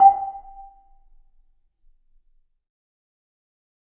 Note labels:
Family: mallet percussion; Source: acoustic; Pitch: G5; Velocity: 75; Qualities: fast decay, percussive, reverb

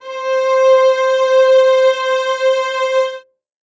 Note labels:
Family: string; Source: acoustic; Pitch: C5; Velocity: 127; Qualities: reverb

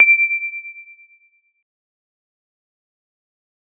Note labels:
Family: keyboard; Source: electronic; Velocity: 75; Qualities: fast decay

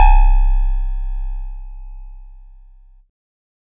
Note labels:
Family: keyboard; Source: electronic; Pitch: C1; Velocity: 127; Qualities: bright, distorted

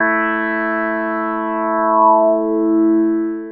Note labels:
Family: synthesizer lead; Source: synthesizer; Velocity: 75; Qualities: long release

